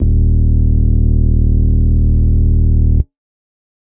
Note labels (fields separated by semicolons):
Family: organ; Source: electronic; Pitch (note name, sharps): D#1; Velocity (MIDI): 127; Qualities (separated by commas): distorted